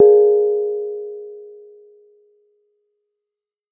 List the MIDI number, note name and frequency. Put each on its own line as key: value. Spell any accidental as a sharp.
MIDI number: 68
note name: G#4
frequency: 415.3 Hz